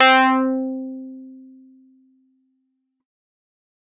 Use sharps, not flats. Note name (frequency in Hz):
C4 (261.6 Hz)